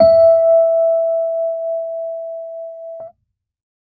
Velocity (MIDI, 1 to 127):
50